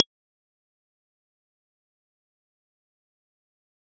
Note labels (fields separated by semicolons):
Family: guitar; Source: electronic; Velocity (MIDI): 50; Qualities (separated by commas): fast decay, percussive